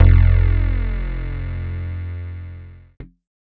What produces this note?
electronic keyboard